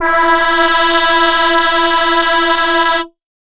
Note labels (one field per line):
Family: voice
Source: synthesizer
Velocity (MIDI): 100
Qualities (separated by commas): bright, multiphonic